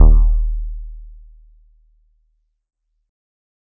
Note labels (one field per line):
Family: keyboard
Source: electronic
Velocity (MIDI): 75